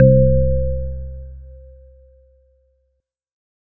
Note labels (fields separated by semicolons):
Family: organ; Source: electronic; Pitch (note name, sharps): C2; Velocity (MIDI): 25